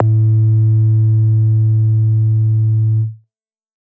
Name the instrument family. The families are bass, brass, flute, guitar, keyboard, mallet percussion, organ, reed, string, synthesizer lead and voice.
bass